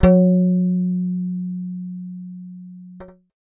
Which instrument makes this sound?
synthesizer bass